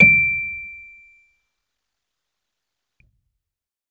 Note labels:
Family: keyboard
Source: electronic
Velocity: 50

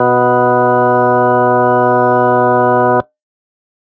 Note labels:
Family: organ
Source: electronic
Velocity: 100

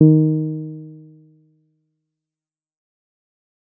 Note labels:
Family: bass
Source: synthesizer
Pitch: D#3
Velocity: 25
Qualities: dark, fast decay

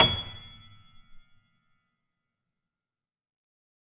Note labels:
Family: keyboard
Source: acoustic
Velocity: 100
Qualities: fast decay, percussive

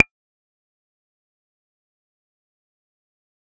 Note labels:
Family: bass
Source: synthesizer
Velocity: 127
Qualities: fast decay, percussive

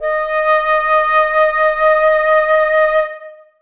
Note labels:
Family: flute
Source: acoustic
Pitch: D#5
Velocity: 100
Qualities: reverb

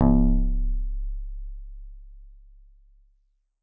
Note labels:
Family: guitar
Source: electronic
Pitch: C#1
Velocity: 75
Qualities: dark, reverb

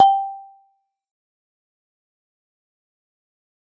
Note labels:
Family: mallet percussion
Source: acoustic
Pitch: G5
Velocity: 127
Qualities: fast decay, percussive

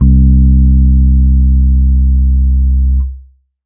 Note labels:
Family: keyboard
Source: electronic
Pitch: C2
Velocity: 50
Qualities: dark

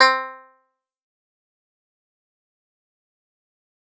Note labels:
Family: guitar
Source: acoustic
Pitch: C4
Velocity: 25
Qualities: fast decay, percussive

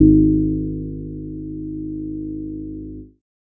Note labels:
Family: bass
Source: synthesizer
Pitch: G#1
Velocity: 127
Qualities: dark

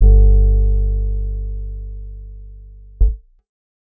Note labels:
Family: guitar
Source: acoustic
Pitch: G1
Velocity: 25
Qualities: dark

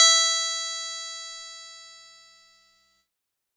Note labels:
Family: keyboard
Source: electronic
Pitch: E5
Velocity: 127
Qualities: bright, distorted

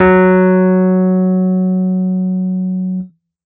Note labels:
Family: keyboard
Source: electronic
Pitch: F#3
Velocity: 127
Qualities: dark

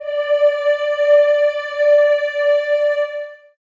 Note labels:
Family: voice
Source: acoustic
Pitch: D5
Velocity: 75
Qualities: reverb

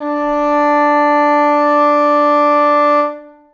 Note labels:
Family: reed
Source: acoustic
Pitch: D4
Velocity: 25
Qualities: reverb

